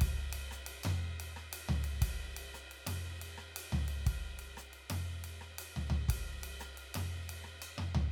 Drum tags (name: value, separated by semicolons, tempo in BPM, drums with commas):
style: Latin; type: beat; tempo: 118 BPM; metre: 4/4; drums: ride, ride bell, hi-hat pedal, cross-stick, mid tom, floor tom, kick